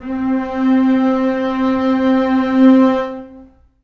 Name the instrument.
acoustic string instrument